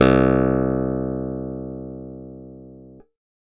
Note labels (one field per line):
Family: keyboard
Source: electronic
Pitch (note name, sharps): C2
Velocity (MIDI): 127